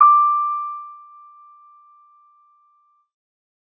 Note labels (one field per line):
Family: keyboard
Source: electronic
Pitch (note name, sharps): D6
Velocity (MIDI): 50